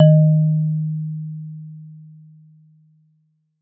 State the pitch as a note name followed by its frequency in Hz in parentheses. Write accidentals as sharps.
D#3 (155.6 Hz)